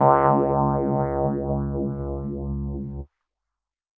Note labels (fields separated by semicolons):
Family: keyboard; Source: electronic; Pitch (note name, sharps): C#2; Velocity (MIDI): 100; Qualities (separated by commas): distorted, non-linear envelope